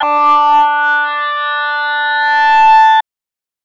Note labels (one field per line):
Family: voice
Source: synthesizer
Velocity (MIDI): 25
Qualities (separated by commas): bright, distorted